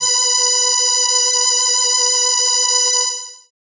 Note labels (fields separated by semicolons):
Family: keyboard; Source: synthesizer; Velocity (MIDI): 100; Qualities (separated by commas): bright